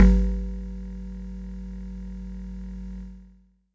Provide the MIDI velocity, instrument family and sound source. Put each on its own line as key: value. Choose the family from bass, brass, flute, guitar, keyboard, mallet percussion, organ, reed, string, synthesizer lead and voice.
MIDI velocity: 75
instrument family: mallet percussion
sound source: acoustic